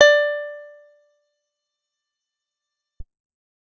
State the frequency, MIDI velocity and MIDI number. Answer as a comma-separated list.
587.3 Hz, 75, 74